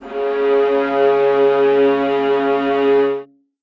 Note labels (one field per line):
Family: string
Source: acoustic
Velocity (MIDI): 50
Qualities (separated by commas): reverb